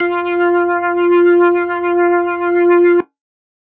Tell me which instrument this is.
electronic organ